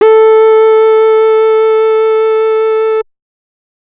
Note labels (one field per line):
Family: bass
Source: synthesizer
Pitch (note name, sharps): A4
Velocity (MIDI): 127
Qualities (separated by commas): distorted